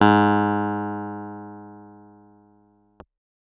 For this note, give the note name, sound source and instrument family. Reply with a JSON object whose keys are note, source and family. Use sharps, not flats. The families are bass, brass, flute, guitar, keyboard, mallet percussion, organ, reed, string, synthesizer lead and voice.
{"note": "G#2", "source": "electronic", "family": "keyboard"}